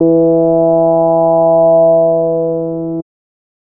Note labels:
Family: bass; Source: synthesizer; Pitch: E3; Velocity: 50; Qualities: distorted

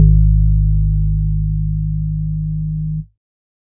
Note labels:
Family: organ; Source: electronic; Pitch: G#1; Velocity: 50; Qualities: dark

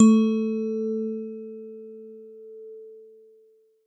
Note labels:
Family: mallet percussion; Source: acoustic; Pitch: A3; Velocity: 100

